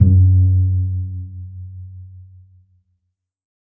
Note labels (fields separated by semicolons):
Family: string; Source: acoustic; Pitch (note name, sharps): F#2; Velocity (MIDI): 50; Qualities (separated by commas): dark, reverb